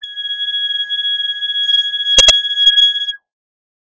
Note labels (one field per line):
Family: bass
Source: synthesizer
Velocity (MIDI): 100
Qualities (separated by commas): distorted, non-linear envelope